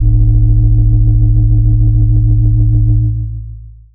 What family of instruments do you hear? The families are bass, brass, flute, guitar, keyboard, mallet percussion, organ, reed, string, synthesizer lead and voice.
mallet percussion